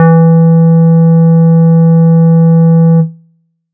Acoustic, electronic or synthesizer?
synthesizer